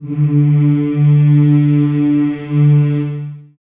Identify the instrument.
acoustic voice